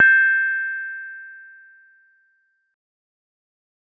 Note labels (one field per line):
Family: mallet percussion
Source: acoustic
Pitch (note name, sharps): G6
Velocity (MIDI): 75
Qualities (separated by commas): reverb